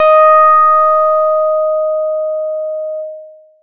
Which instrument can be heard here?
synthesizer bass